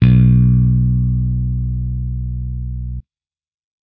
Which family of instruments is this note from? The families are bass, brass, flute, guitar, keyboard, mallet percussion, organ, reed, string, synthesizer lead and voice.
bass